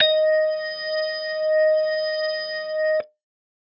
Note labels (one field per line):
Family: organ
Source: electronic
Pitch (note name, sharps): D#5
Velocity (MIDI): 75